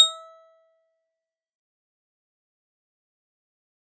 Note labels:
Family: mallet percussion; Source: acoustic; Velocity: 100; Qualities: bright, fast decay, percussive

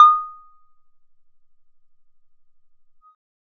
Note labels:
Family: bass; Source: synthesizer; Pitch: D#6; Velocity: 50; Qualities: percussive

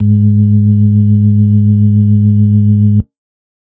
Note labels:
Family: organ; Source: electronic; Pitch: G#2; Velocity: 25

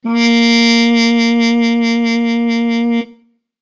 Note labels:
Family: brass; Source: acoustic; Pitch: A#3; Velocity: 75

